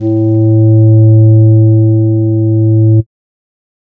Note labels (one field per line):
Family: flute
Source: synthesizer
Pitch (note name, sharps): A2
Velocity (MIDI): 127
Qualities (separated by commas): dark